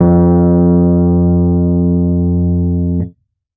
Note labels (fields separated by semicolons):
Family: keyboard; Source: electronic; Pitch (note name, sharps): F2; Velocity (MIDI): 75; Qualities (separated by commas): dark, distorted